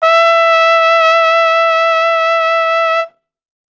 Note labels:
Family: brass; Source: acoustic; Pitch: E5; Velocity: 127

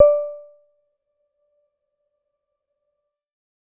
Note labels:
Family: keyboard; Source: electronic; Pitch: D5; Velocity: 25; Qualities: dark, percussive, reverb

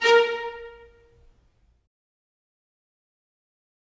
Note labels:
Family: string; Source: acoustic; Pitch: A#4; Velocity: 50; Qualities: fast decay, reverb

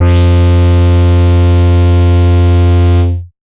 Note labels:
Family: bass; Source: synthesizer; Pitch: F2; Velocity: 75; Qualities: bright, distorted

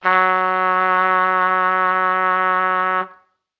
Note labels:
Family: brass; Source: acoustic; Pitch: F#3; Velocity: 50

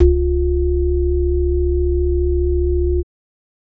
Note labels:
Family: organ; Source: electronic; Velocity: 100; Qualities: multiphonic

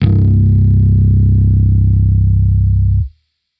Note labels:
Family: bass; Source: electronic; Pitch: C1; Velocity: 25; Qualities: distorted

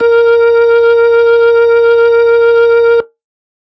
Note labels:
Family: organ; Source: electronic; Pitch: A#4; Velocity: 127; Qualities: distorted

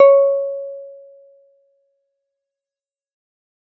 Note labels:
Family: keyboard; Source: electronic; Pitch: C#5; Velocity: 50; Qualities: fast decay

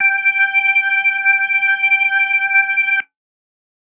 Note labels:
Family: organ; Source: electronic; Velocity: 50

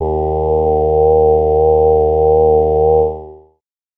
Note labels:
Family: voice; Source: synthesizer; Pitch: D#2; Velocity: 100

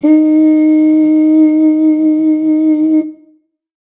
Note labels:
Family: brass; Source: acoustic; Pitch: D#4; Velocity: 25

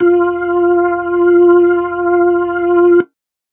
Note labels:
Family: organ; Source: electronic; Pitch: F4; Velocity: 50

